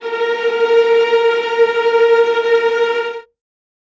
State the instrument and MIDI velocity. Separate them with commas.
acoustic string instrument, 50